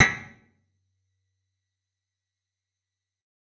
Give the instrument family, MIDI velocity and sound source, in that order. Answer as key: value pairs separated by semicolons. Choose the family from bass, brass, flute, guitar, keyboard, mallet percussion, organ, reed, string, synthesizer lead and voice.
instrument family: guitar; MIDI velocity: 25; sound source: electronic